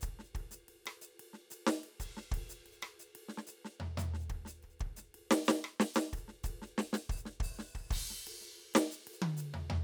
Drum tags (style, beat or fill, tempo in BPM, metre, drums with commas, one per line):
Afro-Cuban bembé
beat
122 BPM
4/4
crash, ride, open hi-hat, hi-hat pedal, snare, cross-stick, high tom, floor tom, kick